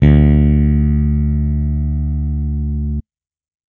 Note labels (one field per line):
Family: bass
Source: electronic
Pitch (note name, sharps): D2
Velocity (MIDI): 127